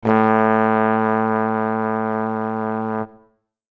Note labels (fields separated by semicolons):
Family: brass; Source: acoustic; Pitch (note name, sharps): A2; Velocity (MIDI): 50